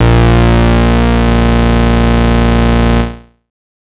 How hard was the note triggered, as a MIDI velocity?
25